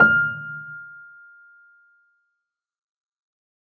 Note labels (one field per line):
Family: keyboard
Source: acoustic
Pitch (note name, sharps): F6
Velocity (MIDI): 50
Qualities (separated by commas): fast decay, reverb